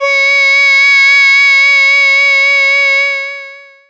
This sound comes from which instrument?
synthesizer voice